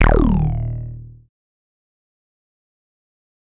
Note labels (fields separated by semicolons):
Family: bass; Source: synthesizer; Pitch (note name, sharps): D#1; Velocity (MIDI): 100; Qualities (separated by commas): distorted, fast decay